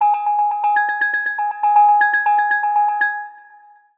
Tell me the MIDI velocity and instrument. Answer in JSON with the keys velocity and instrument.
{"velocity": 50, "instrument": "synthesizer mallet percussion instrument"}